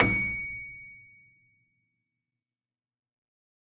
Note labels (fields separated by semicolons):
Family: keyboard; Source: acoustic; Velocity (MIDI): 127; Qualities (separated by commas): reverb